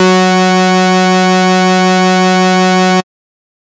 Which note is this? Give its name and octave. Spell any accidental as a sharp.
F#3